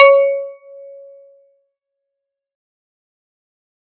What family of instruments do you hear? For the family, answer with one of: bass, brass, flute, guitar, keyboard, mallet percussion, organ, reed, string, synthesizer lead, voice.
guitar